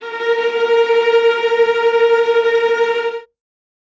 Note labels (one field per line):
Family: string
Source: acoustic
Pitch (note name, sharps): A#4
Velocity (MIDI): 75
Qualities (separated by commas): bright, non-linear envelope, reverb